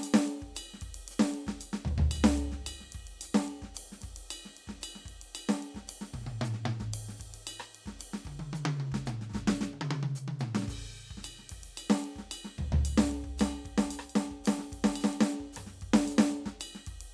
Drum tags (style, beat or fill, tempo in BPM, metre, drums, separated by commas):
songo, beat, 112 BPM, 4/4, crash, ride, ride bell, open hi-hat, hi-hat pedal, snare, cross-stick, high tom, mid tom, floor tom, kick